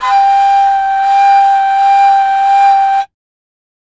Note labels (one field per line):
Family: flute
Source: acoustic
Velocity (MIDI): 127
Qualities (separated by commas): multiphonic